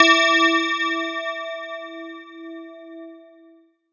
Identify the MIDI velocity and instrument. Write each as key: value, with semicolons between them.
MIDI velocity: 100; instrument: electronic mallet percussion instrument